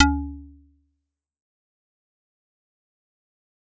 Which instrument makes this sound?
acoustic mallet percussion instrument